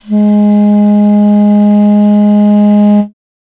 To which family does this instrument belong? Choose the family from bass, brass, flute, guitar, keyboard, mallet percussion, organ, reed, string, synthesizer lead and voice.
reed